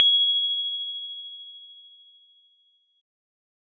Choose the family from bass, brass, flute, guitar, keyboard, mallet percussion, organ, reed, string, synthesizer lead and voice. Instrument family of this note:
keyboard